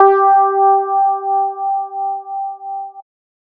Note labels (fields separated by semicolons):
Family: bass; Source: synthesizer; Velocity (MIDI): 25